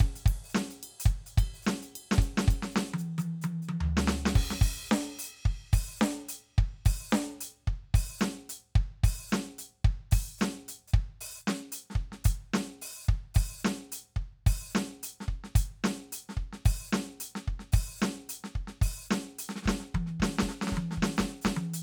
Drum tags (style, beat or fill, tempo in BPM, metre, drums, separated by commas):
swing, beat, 110 BPM, 4/4, crash, ride, ride bell, closed hi-hat, open hi-hat, hi-hat pedal, snare, high tom, floor tom, kick